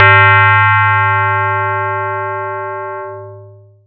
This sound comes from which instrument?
acoustic mallet percussion instrument